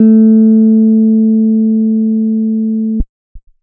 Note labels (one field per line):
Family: keyboard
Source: electronic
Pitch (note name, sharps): A3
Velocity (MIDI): 25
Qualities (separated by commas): dark